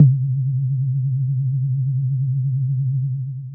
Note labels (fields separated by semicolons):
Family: bass; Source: synthesizer; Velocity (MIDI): 127; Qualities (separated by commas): dark, long release